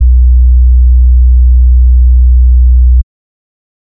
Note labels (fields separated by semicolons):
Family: bass; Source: synthesizer; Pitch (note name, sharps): B1; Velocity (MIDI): 50; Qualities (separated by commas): dark